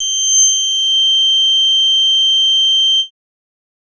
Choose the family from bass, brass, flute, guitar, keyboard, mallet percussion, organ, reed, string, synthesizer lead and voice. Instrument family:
bass